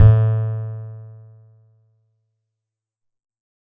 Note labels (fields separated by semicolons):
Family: guitar; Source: acoustic; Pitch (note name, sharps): A2; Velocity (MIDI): 75